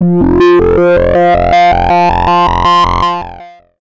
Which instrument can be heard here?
synthesizer bass